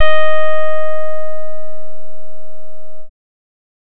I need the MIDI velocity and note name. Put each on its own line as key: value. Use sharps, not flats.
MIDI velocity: 75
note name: D#5